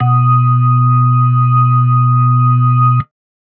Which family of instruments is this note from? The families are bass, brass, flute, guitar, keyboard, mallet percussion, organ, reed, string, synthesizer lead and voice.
organ